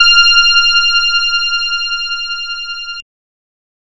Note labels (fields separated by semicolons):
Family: bass; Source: synthesizer; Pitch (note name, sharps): F6; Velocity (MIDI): 75; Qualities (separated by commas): multiphonic